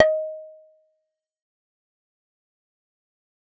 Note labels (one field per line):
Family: bass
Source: synthesizer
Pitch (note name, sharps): D#5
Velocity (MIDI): 127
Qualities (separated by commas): fast decay, percussive